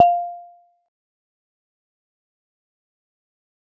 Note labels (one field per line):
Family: mallet percussion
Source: acoustic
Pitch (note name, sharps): F5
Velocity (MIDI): 50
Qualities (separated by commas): fast decay, percussive